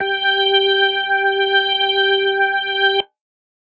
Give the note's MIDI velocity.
50